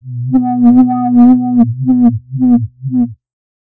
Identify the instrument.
synthesizer bass